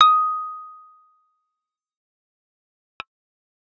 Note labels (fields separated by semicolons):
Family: bass; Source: synthesizer; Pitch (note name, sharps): D#6; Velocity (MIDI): 75; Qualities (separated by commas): fast decay